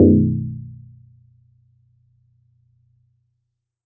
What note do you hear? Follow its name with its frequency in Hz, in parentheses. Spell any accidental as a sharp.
B0 (30.87 Hz)